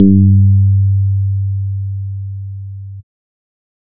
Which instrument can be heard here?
synthesizer bass